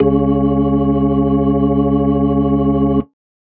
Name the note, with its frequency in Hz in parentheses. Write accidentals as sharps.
C#2 (69.3 Hz)